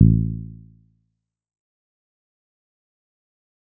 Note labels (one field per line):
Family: bass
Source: synthesizer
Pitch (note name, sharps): A1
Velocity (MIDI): 25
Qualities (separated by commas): dark, fast decay, percussive